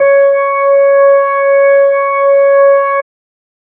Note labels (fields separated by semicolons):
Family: organ; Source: electronic; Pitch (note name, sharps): C#5; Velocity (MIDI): 127